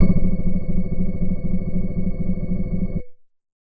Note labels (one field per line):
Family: keyboard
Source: electronic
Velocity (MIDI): 25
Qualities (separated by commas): distorted